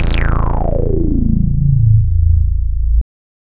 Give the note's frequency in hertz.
27.5 Hz